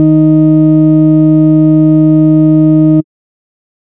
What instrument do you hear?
synthesizer bass